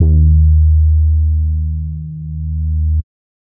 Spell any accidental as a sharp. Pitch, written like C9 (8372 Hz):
D#2 (77.78 Hz)